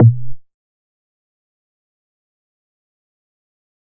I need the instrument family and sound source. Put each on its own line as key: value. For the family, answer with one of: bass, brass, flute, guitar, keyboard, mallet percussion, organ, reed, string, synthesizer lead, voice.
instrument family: bass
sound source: synthesizer